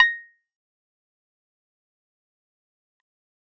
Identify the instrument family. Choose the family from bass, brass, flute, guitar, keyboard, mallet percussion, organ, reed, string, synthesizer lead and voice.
keyboard